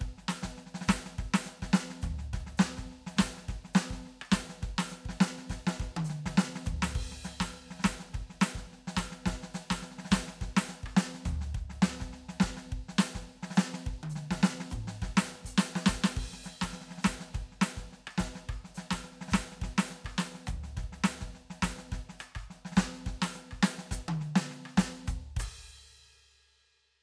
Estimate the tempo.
104 BPM